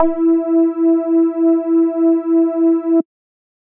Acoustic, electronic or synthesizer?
synthesizer